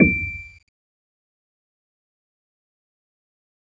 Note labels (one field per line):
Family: keyboard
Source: electronic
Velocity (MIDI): 25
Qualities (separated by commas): bright, fast decay, percussive